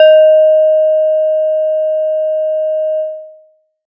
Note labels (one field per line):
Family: mallet percussion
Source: acoustic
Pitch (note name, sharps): D#5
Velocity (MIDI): 127